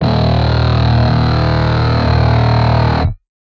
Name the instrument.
synthesizer guitar